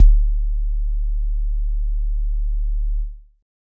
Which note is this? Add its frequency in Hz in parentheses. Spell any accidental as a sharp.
D1 (36.71 Hz)